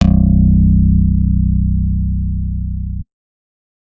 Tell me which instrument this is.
acoustic guitar